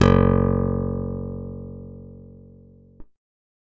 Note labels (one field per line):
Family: keyboard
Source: electronic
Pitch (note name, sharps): F#1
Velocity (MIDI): 75